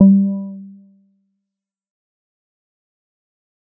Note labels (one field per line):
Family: bass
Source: synthesizer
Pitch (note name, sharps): G3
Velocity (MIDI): 50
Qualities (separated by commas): dark, fast decay, percussive